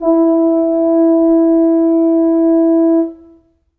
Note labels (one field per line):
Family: brass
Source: acoustic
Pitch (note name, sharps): E4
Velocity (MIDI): 25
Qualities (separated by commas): reverb